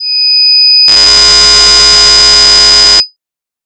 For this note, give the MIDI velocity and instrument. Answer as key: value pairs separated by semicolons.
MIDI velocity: 75; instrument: synthesizer voice